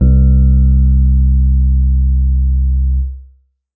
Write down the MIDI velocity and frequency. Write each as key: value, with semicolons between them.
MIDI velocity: 25; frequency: 65.41 Hz